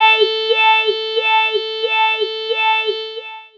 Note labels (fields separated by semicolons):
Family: voice; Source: synthesizer; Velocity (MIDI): 50; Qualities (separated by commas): long release, non-linear envelope, tempo-synced